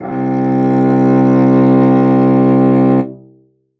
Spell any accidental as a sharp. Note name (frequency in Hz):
C2 (65.41 Hz)